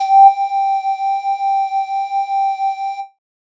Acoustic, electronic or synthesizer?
synthesizer